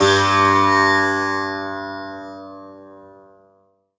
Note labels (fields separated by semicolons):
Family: guitar; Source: acoustic; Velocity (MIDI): 100